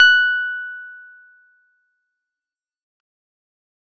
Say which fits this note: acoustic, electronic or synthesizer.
electronic